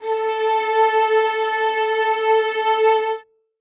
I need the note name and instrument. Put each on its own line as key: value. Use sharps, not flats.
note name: A4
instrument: acoustic string instrument